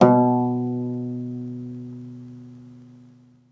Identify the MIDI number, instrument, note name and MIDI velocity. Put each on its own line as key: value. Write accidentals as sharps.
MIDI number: 47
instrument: acoustic guitar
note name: B2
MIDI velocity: 75